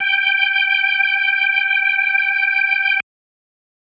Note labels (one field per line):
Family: organ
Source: electronic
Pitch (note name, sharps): G5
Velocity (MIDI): 25